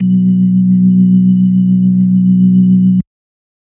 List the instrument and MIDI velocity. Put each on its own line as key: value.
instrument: electronic organ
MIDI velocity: 127